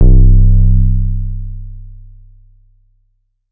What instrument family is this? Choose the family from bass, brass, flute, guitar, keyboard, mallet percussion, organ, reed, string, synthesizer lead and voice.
bass